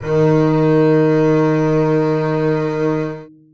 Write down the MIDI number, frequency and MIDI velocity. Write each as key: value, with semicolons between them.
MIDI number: 51; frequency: 155.6 Hz; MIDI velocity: 127